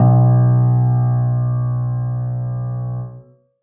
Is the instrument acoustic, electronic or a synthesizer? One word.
acoustic